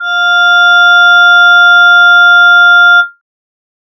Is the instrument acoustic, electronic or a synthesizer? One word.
synthesizer